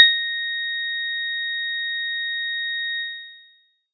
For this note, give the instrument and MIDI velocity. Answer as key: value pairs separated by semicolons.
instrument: acoustic mallet percussion instrument; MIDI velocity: 100